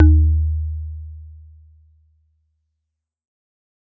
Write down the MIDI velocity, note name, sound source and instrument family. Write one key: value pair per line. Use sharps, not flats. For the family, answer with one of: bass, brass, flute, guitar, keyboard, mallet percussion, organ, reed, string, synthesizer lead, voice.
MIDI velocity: 50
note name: D#2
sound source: acoustic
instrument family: mallet percussion